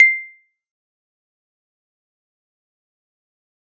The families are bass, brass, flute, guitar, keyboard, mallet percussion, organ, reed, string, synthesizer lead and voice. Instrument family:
keyboard